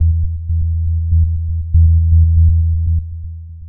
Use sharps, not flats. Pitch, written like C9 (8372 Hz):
E2 (82.41 Hz)